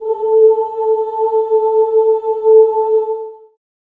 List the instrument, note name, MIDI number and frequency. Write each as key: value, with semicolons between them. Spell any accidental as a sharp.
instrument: acoustic voice; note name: A4; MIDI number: 69; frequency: 440 Hz